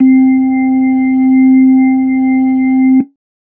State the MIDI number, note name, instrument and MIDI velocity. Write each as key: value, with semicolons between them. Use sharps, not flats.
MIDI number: 60; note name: C4; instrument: electronic keyboard; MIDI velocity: 50